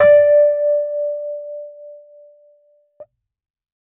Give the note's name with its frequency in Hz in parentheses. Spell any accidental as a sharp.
D5 (587.3 Hz)